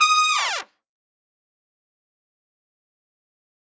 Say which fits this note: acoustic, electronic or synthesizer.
acoustic